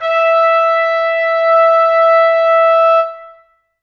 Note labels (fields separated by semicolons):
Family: brass; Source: acoustic; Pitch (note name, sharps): E5; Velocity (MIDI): 25; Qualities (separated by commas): reverb